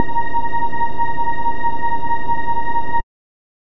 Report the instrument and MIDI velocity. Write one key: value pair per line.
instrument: synthesizer bass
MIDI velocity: 75